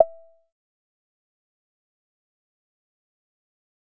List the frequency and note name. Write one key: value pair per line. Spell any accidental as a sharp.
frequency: 659.3 Hz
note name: E5